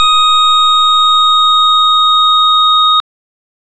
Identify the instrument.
electronic organ